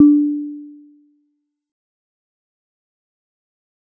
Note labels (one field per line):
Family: mallet percussion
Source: acoustic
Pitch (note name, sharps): D4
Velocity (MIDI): 50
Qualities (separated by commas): dark, fast decay